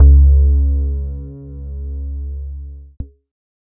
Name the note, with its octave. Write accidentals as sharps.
C#2